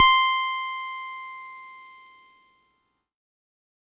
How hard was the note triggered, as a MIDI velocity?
25